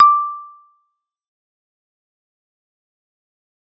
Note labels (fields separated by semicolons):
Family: keyboard; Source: electronic; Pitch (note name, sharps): D6; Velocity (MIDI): 50; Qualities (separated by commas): fast decay, percussive